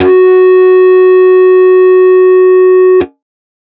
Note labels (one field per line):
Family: guitar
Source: electronic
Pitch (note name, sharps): F#4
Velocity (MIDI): 100